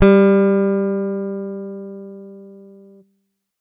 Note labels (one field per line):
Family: guitar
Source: electronic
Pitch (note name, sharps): G3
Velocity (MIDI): 50